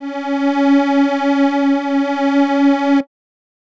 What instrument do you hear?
acoustic reed instrument